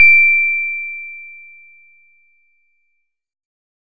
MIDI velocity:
25